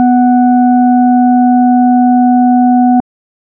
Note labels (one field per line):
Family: organ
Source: electronic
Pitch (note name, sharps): B3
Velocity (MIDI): 75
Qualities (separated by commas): dark